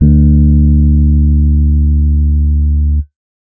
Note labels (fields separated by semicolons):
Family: keyboard; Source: electronic; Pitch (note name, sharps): D2; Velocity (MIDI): 75; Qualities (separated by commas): dark